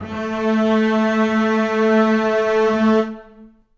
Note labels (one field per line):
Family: string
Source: acoustic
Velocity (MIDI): 100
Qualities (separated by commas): long release, reverb